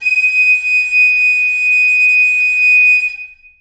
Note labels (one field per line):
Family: flute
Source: acoustic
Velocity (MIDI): 127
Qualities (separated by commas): bright, long release, reverb